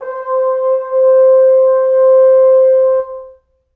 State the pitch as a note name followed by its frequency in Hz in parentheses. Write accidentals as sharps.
C5 (523.3 Hz)